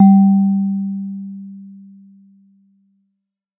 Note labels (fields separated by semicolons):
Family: mallet percussion; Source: acoustic; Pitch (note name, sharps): G3; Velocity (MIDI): 25; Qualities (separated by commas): dark